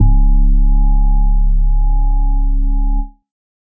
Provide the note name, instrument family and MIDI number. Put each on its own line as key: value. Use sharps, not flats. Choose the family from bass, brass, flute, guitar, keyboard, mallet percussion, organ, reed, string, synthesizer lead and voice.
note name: C#1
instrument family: organ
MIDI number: 25